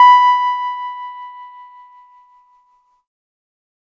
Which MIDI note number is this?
83